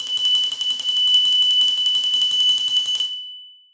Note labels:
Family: mallet percussion; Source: acoustic; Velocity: 50; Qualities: bright, long release, reverb

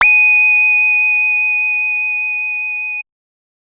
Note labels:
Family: bass; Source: synthesizer; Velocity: 50; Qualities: bright, distorted

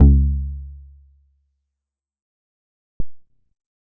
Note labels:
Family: bass; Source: synthesizer; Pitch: C#2; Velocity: 50; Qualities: dark, fast decay

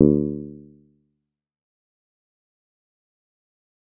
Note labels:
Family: bass; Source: synthesizer; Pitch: D2; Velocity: 127; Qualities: dark, fast decay, percussive

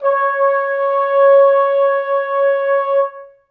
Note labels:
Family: brass; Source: acoustic; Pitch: C#5; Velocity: 25; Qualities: reverb

